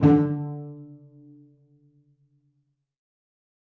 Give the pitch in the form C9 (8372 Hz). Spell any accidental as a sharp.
D3 (146.8 Hz)